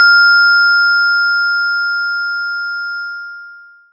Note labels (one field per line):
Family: mallet percussion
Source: acoustic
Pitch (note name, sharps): F6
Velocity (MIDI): 25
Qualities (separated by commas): bright, distorted, long release